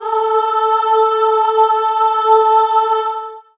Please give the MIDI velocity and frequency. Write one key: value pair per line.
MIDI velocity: 127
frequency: 440 Hz